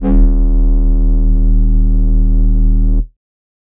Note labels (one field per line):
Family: flute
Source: synthesizer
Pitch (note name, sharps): D#1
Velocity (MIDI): 100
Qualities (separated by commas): distorted